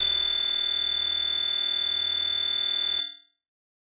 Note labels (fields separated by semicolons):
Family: keyboard; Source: electronic; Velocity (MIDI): 100; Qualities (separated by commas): bright